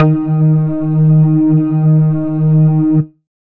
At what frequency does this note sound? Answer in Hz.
155.6 Hz